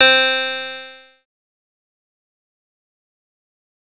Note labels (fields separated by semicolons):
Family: bass; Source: synthesizer; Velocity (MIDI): 75; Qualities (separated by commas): bright, distorted, fast decay